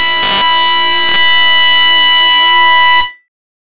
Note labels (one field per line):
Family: bass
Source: synthesizer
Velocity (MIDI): 100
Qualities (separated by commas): bright, distorted